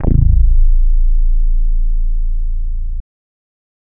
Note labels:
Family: bass; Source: synthesizer; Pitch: A0; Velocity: 50; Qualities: dark, distorted

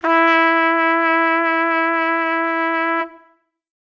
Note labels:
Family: brass; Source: acoustic; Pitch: E4; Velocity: 50

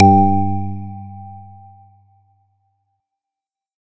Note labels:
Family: organ; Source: electronic; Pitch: G2; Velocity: 127

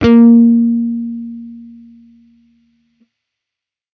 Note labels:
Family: bass; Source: electronic; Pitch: A#3; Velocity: 100; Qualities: distorted

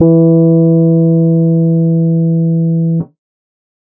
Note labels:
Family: keyboard; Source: electronic; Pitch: E3; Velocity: 75

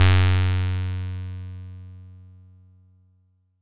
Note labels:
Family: bass; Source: synthesizer; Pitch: F#2; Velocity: 127; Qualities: bright, distorted

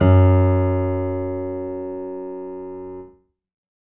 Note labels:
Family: keyboard; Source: acoustic; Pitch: F#2; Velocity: 75; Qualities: reverb

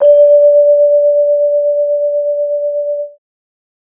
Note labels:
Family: mallet percussion; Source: acoustic; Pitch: D5; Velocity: 25; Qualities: multiphonic

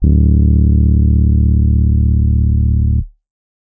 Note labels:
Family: keyboard; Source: electronic; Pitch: D1; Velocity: 75; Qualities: dark

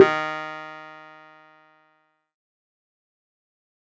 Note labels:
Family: keyboard; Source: electronic; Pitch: D#3; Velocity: 25; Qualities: distorted, fast decay

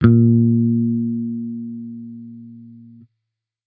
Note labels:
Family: bass; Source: electronic; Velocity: 100

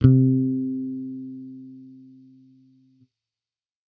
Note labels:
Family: bass; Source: electronic; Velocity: 25

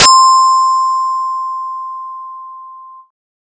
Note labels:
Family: bass; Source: synthesizer; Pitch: C6; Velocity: 100; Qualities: bright

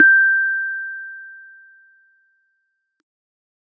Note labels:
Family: keyboard; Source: electronic; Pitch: G6; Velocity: 25

